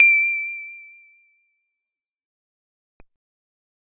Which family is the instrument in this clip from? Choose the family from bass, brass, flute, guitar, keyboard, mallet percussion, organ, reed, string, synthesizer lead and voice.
bass